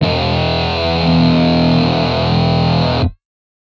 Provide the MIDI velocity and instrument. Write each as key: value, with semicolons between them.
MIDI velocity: 100; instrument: synthesizer guitar